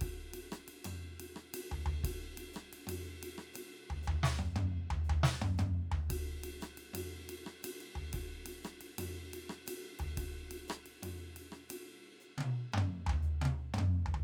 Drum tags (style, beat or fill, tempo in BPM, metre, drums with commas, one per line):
Latin
beat
118 BPM
4/4
ride, ride bell, hi-hat pedal, snare, cross-stick, high tom, mid tom, floor tom, kick